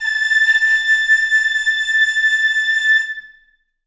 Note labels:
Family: flute; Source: acoustic; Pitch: A6; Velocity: 100; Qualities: reverb

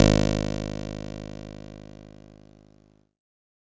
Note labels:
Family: keyboard; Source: electronic; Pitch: G#1; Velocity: 50; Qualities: bright, distorted

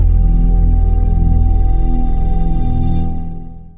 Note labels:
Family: synthesizer lead; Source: synthesizer; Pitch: E0; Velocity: 127; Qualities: long release

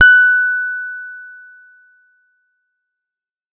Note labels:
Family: guitar; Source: electronic; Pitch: F#6; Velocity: 75

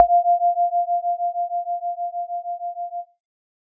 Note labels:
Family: synthesizer lead; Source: synthesizer; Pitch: F5; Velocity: 25

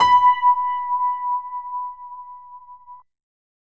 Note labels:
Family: keyboard; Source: electronic; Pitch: B5; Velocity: 127; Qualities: reverb

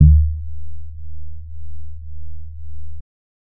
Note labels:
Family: bass; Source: synthesizer; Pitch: D#2; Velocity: 25; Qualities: dark

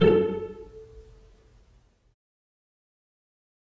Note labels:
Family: string; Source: acoustic; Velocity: 25; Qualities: fast decay, reverb

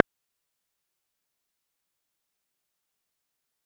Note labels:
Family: guitar; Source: electronic; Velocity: 25; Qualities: fast decay, percussive

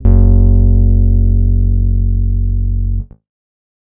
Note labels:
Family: guitar; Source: acoustic; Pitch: F#1; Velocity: 75; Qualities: dark

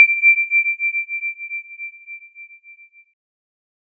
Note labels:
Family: keyboard; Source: synthesizer; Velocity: 100

